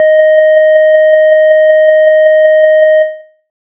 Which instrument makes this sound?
synthesizer bass